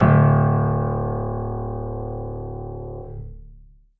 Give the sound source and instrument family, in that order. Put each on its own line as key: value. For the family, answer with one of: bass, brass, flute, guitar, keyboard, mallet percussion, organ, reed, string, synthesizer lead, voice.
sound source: acoustic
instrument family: keyboard